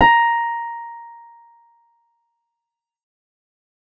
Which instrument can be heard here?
synthesizer keyboard